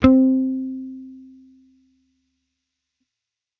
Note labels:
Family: bass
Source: electronic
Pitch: C4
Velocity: 75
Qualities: distorted

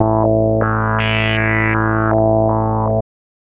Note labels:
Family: bass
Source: synthesizer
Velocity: 127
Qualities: tempo-synced

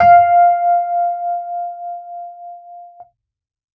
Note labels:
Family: keyboard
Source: electronic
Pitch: F5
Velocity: 127

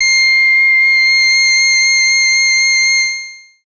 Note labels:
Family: bass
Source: synthesizer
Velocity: 75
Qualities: long release

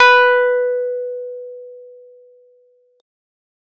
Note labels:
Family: keyboard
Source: electronic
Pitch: B4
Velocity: 127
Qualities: distorted

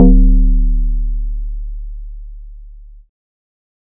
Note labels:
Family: bass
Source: synthesizer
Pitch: D1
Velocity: 75

